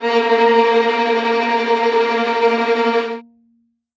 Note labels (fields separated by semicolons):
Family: string; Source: acoustic; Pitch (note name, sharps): A#3; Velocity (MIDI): 100; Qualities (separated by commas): bright, non-linear envelope, reverb